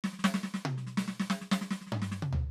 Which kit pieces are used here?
snare, high tom, mid tom and floor tom